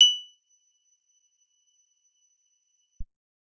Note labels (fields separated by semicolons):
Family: guitar; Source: acoustic; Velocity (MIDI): 100; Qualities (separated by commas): bright, percussive